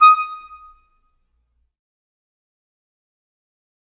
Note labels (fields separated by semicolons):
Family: reed; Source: acoustic; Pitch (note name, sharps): D#6; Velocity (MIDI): 25; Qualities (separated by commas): fast decay, percussive, reverb